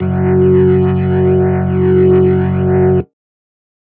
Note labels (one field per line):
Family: keyboard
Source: electronic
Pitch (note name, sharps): F#1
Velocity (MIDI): 127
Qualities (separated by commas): distorted